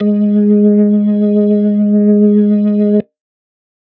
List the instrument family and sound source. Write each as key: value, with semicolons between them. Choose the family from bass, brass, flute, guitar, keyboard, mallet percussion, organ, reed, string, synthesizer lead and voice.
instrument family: organ; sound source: electronic